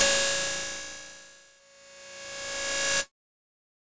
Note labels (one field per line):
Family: guitar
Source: electronic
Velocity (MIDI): 127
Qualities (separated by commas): bright, distorted